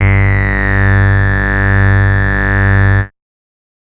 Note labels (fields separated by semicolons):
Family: bass; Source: synthesizer; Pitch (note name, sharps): G1; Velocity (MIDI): 25; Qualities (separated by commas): bright, distorted, multiphonic